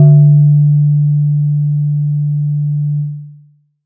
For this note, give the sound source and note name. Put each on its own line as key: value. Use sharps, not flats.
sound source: acoustic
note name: D3